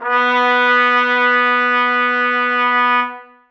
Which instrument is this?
acoustic brass instrument